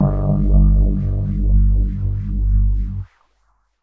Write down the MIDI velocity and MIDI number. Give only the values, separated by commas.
50, 31